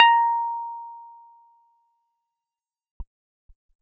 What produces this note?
electronic keyboard